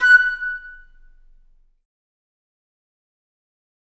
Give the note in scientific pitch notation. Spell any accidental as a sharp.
F#6